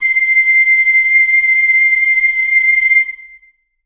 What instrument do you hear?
acoustic flute